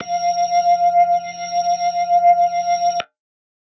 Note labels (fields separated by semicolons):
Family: organ; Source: electronic; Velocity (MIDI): 100